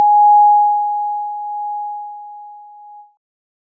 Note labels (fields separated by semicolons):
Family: keyboard; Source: electronic; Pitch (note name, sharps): G#5; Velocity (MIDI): 100; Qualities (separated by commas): multiphonic